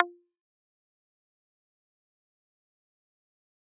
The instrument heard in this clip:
electronic guitar